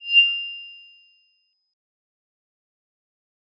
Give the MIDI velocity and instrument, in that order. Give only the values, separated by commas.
50, electronic mallet percussion instrument